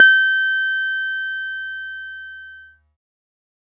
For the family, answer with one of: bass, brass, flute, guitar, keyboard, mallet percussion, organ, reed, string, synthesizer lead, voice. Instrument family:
keyboard